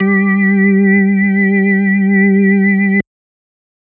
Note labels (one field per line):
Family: organ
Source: electronic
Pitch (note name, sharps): G3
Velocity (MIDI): 25